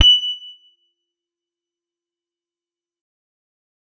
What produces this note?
electronic guitar